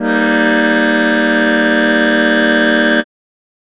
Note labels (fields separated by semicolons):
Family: keyboard; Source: acoustic; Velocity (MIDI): 25